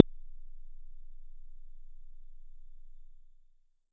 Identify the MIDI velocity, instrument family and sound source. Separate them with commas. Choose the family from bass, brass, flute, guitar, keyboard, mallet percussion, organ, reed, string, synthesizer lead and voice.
75, bass, synthesizer